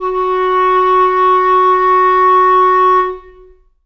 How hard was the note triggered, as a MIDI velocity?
25